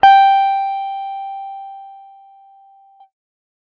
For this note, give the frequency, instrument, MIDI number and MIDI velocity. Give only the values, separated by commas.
784 Hz, electronic guitar, 79, 75